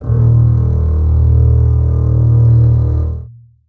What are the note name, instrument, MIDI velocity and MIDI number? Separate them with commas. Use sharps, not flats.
D#1, acoustic string instrument, 127, 27